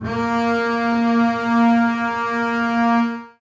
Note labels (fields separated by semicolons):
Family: string; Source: acoustic; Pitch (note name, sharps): A#3; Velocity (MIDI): 25; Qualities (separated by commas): reverb